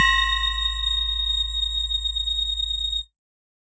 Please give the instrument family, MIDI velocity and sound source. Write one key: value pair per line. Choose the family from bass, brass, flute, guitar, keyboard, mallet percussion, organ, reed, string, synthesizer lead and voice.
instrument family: mallet percussion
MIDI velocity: 25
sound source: electronic